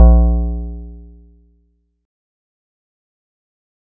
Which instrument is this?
electronic keyboard